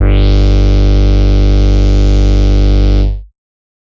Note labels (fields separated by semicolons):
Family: bass; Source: synthesizer; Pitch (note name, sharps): G1; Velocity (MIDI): 25; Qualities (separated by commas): bright, distorted